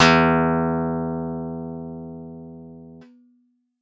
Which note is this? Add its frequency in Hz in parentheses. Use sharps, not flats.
E2 (82.41 Hz)